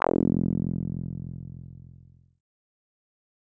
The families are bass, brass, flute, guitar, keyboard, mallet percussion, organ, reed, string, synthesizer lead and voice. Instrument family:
synthesizer lead